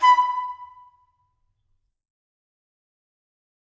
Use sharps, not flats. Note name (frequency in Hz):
B5 (987.8 Hz)